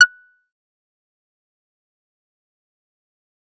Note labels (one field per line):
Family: bass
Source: synthesizer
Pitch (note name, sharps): F#6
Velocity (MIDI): 127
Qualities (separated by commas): fast decay, percussive